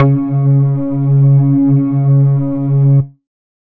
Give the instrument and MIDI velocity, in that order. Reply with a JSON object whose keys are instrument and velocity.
{"instrument": "synthesizer bass", "velocity": 25}